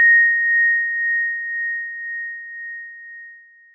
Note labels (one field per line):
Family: mallet percussion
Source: acoustic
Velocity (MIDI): 127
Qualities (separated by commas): bright, long release